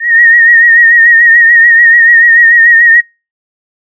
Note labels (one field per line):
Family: flute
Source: synthesizer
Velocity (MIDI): 127